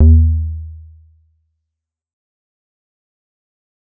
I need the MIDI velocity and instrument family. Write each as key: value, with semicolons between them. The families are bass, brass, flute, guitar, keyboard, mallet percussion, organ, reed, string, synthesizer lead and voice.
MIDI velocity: 25; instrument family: bass